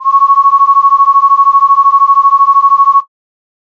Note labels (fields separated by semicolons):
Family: flute; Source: synthesizer; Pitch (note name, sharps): C#6; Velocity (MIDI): 50